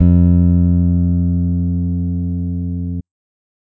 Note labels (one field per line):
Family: bass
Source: electronic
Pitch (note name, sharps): F2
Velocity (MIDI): 50